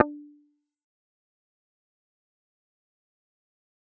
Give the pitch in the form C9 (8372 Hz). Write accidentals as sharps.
D4 (293.7 Hz)